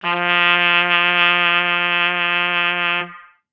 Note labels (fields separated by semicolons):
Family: brass; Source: acoustic; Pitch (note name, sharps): F3; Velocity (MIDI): 100; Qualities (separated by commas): distorted